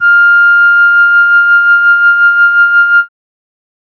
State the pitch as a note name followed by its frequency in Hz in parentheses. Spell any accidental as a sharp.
F6 (1397 Hz)